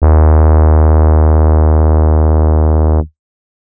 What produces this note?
electronic keyboard